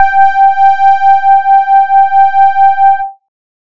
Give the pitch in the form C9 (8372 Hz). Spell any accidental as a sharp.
G5 (784 Hz)